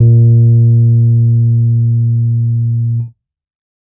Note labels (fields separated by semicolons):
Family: keyboard; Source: electronic; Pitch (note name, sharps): A#2; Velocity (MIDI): 50; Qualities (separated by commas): dark